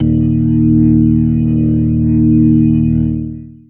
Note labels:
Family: organ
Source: electronic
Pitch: D#1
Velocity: 50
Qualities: distorted, long release

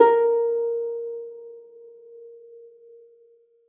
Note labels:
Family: string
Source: acoustic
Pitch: A#4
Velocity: 75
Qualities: reverb

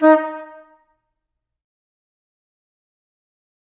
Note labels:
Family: flute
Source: acoustic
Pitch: D#4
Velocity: 127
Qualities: fast decay, percussive, reverb

